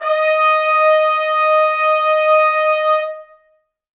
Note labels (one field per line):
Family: brass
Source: acoustic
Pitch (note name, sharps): D#5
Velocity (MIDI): 100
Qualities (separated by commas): reverb